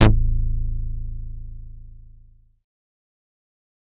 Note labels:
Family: bass; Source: synthesizer; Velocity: 100; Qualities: distorted, fast decay

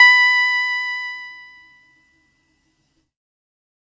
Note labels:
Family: keyboard; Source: electronic; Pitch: B5; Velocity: 75; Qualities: distorted

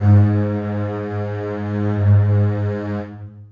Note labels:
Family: string; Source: acoustic; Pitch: G#2; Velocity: 127; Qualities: long release, reverb

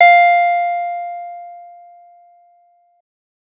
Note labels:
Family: bass; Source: synthesizer; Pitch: F5; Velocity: 127

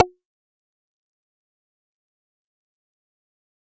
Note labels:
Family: bass; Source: synthesizer; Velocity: 100; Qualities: distorted, fast decay, percussive

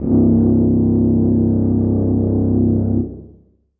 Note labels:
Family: brass; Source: acoustic; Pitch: C1; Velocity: 127; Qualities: bright, reverb

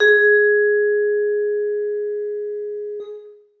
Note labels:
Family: mallet percussion; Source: acoustic; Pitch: G#4; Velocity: 75; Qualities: reverb

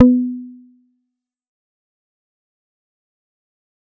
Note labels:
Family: bass; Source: synthesizer; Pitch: B3; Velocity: 100; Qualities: dark, distorted, fast decay, percussive

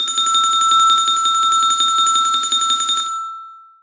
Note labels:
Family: mallet percussion; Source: acoustic; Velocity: 25; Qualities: long release, reverb

